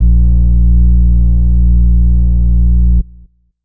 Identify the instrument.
acoustic flute